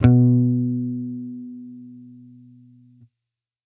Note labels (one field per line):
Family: bass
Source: electronic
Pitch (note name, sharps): B2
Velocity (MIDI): 50